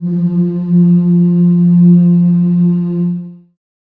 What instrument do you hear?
acoustic voice